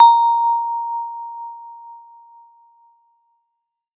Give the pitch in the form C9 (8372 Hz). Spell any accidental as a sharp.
A#5 (932.3 Hz)